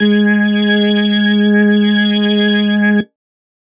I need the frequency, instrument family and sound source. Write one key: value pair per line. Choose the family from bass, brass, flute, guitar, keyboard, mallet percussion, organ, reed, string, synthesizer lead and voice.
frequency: 207.7 Hz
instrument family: keyboard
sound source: electronic